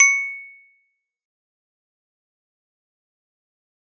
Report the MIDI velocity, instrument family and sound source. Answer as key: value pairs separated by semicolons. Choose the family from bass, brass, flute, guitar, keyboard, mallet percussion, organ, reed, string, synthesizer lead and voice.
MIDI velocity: 127; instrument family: mallet percussion; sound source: acoustic